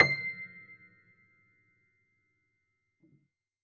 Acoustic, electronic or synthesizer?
acoustic